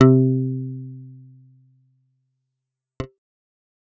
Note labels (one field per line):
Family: bass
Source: synthesizer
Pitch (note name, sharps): C3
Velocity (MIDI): 100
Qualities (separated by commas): fast decay